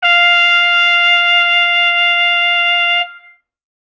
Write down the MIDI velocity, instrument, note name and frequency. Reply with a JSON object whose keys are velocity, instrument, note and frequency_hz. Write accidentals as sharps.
{"velocity": 100, "instrument": "acoustic brass instrument", "note": "F5", "frequency_hz": 698.5}